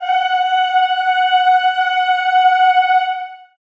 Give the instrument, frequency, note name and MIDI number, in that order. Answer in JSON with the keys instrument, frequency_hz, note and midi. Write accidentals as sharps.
{"instrument": "acoustic voice", "frequency_hz": 740, "note": "F#5", "midi": 78}